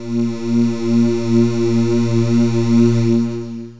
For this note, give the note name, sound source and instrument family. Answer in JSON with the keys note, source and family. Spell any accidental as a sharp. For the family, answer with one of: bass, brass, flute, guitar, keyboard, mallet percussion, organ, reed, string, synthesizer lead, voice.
{"note": "A#2", "source": "synthesizer", "family": "voice"}